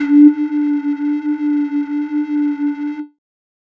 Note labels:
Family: flute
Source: synthesizer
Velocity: 50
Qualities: distorted

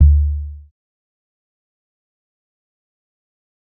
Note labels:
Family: bass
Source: synthesizer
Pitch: D2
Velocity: 100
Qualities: dark, fast decay, percussive

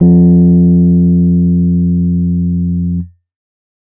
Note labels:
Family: keyboard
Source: electronic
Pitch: F2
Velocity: 75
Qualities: distorted

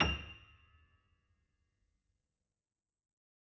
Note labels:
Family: keyboard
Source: acoustic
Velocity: 75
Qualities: fast decay, percussive

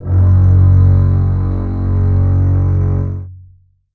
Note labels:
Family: string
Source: acoustic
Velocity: 25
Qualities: long release, reverb

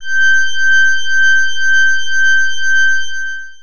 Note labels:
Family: organ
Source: electronic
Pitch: G6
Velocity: 50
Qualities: distorted, long release

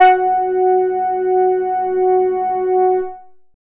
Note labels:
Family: bass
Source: synthesizer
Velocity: 75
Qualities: distorted

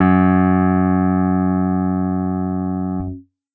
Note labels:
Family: guitar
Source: electronic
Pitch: F#2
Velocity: 75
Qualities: reverb

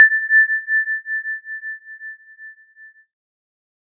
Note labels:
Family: keyboard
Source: synthesizer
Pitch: A6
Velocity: 50

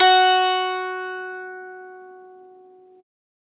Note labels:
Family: guitar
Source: acoustic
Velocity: 127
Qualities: bright, multiphonic, reverb

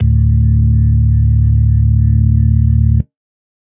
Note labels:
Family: organ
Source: electronic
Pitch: D1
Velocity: 50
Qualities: dark

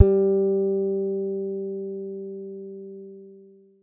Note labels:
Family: guitar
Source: acoustic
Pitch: G3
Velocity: 75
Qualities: dark

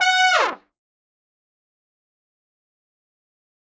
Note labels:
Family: brass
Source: acoustic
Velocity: 25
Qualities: bright, fast decay, reverb

